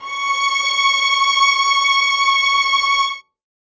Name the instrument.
acoustic string instrument